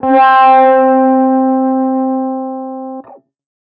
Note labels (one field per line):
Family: guitar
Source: electronic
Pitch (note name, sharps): C4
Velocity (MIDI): 100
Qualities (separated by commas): distorted, non-linear envelope